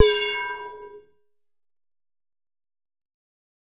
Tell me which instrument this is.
synthesizer bass